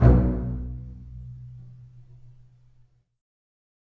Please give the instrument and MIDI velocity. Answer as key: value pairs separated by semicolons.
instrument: acoustic string instrument; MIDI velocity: 75